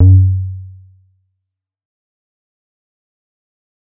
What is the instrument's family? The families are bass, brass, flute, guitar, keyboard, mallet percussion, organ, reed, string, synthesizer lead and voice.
bass